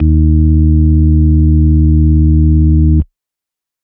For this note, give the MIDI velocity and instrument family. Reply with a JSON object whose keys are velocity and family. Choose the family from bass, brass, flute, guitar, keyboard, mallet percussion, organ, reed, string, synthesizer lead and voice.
{"velocity": 50, "family": "organ"}